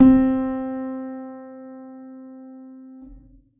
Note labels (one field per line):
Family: keyboard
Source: acoustic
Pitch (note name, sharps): C4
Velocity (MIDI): 75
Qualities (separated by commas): reverb